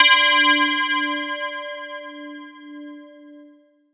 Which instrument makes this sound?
electronic mallet percussion instrument